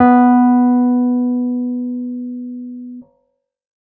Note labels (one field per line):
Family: keyboard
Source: electronic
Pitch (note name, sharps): B3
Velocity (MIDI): 100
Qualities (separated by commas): dark